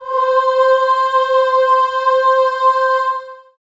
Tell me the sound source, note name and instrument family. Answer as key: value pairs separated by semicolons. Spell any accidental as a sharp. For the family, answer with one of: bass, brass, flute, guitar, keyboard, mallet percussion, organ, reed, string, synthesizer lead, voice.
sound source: acoustic; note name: C5; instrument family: voice